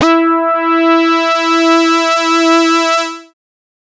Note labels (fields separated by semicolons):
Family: bass; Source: synthesizer; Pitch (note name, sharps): E4; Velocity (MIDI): 100; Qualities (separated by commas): distorted, multiphonic